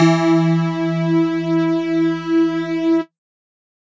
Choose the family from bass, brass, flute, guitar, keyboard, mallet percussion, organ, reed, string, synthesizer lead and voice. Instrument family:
mallet percussion